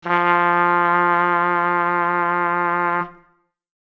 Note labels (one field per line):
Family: brass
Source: acoustic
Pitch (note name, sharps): F3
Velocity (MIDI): 75